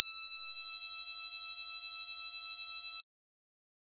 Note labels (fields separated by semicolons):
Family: bass; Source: synthesizer; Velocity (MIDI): 127; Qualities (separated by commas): bright, distorted